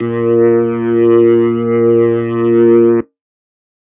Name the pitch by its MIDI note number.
46